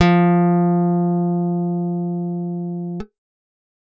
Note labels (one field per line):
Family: guitar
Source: acoustic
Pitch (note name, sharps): F3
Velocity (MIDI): 25